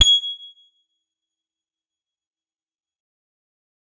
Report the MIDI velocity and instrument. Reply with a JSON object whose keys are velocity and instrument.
{"velocity": 75, "instrument": "electronic guitar"}